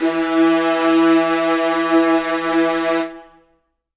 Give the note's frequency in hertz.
164.8 Hz